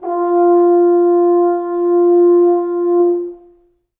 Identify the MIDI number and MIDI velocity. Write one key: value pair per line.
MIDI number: 65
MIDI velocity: 50